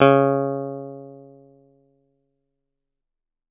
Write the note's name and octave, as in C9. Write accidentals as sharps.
C#3